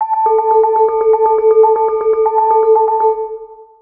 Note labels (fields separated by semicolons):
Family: mallet percussion; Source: synthesizer; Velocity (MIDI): 100; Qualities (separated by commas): dark, long release, multiphonic, percussive, tempo-synced